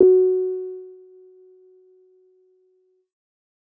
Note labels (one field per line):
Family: keyboard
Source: electronic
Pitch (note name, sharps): F#4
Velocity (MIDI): 75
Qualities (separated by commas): dark